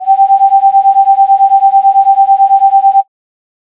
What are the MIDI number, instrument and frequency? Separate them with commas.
79, synthesizer flute, 784 Hz